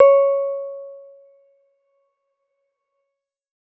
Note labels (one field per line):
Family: keyboard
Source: electronic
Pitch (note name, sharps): C#5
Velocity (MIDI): 75